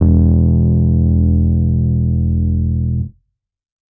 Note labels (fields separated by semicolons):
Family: keyboard; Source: electronic; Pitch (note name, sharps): E1; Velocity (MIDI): 75; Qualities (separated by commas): dark, distorted